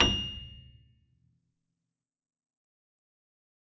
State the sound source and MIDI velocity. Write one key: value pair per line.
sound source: acoustic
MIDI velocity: 100